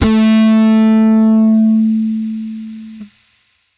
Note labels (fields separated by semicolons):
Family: bass; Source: electronic; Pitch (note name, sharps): A3; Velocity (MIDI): 100; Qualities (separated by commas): bright, distorted